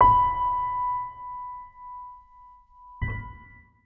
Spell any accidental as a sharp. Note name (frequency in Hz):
B5 (987.8 Hz)